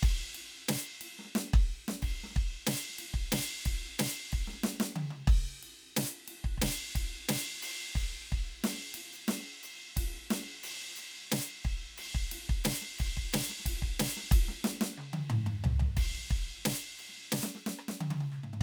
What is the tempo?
90 BPM